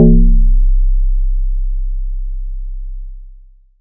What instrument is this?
electronic mallet percussion instrument